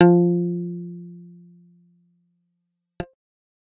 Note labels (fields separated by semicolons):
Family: bass; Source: synthesizer; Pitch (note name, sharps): F3; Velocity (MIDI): 100